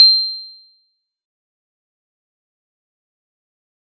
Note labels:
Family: mallet percussion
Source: acoustic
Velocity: 100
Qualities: bright, fast decay, percussive

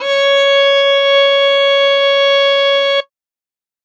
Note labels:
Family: string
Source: acoustic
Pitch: C#5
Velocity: 50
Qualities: bright

